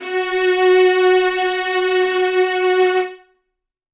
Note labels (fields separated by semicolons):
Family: string; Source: acoustic; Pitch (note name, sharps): F#4; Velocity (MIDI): 100; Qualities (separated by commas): reverb